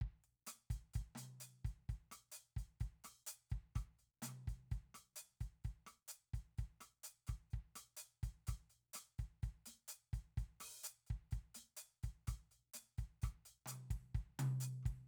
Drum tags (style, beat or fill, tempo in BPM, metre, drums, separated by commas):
bossa nova, beat, 127 BPM, 4/4, closed hi-hat, open hi-hat, hi-hat pedal, snare, cross-stick, mid tom, kick